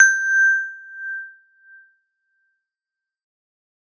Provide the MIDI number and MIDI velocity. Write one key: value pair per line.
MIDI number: 91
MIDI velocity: 100